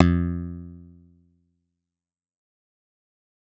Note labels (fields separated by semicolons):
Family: bass; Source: synthesizer; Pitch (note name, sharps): F2; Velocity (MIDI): 75; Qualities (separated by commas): fast decay